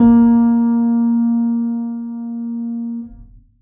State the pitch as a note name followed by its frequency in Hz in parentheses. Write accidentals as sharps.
A#3 (233.1 Hz)